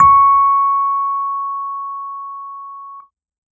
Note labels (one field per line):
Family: keyboard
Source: electronic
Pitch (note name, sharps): C#6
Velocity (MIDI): 75